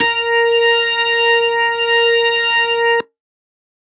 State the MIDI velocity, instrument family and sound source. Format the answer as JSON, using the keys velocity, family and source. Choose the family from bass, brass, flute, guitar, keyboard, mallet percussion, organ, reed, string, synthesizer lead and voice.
{"velocity": 25, "family": "organ", "source": "electronic"}